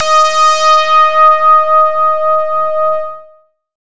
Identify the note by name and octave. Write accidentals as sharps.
D#5